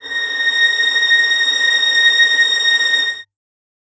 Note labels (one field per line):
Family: string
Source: acoustic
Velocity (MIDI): 25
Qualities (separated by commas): reverb